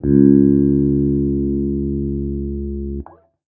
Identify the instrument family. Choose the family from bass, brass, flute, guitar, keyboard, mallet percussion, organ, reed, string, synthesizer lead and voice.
guitar